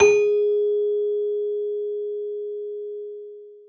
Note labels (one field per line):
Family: mallet percussion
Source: acoustic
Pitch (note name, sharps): G#4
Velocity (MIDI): 127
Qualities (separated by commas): long release, reverb